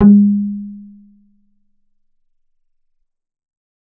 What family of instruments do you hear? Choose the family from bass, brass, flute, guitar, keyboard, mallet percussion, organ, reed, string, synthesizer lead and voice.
bass